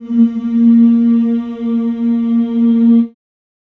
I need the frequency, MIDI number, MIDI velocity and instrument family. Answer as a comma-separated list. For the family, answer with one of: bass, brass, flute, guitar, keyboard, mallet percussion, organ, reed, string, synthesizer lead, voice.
233.1 Hz, 58, 50, voice